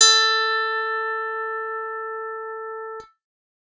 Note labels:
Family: guitar; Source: electronic; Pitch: A4; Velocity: 127; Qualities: bright, reverb

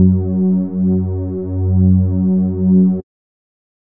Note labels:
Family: bass; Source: synthesizer; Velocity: 127; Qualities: dark

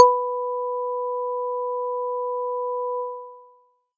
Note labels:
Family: mallet percussion; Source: acoustic; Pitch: B4; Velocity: 25

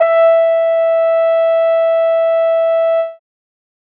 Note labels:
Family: brass; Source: acoustic; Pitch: E5; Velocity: 75

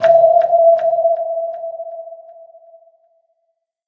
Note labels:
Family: synthesizer lead; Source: synthesizer; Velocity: 127; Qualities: non-linear envelope, reverb

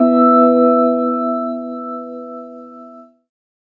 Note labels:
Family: keyboard; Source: synthesizer; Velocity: 50

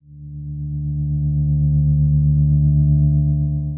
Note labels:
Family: guitar; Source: electronic; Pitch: D2; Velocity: 75; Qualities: dark, long release

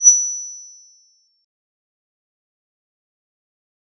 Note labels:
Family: mallet percussion; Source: electronic; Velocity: 50; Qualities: bright, fast decay, percussive

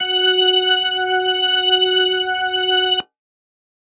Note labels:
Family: organ; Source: electronic; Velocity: 50

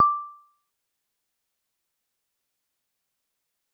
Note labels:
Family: mallet percussion; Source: acoustic; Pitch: D6; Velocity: 25; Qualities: fast decay, percussive

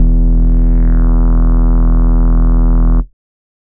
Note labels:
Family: bass; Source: synthesizer; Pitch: E1; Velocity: 127; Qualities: distorted

